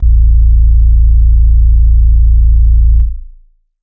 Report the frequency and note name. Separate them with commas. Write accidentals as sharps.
27.5 Hz, A0